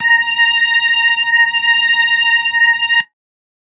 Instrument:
electronic keyboard